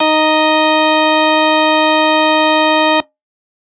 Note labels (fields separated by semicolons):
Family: organ; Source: electronic; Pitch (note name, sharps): D#4; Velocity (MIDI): 127